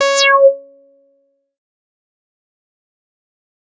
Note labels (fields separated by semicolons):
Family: bass; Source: synthesizer; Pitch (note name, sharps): C#5; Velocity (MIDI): 127; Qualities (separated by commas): bright, distorted, fast decay